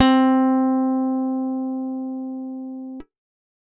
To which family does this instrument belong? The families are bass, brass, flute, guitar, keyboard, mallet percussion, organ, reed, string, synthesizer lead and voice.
guitar